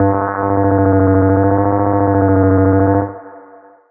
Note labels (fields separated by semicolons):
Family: bass; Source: synthesizer; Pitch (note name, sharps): G2; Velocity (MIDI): 50; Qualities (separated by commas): long release, reverb